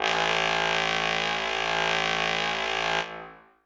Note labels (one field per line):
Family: brass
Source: acoustic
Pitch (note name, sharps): A1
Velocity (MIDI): 127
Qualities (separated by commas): bright, reverb